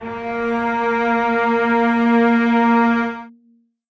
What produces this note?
acoustic string instrument